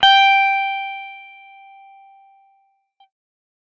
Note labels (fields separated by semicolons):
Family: guitar; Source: electronic; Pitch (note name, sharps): G5; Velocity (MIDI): 100; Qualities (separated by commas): distorted